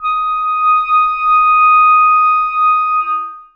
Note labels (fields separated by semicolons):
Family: reed; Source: acoustic; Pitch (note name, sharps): D#6; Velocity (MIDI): 100; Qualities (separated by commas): long release, reverb